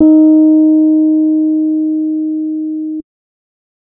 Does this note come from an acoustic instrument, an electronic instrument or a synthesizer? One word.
electronic